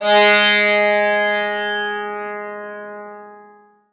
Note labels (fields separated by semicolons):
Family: guitar; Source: acoustic; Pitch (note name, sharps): G#3; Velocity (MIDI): 75; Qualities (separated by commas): bright, long release, reverb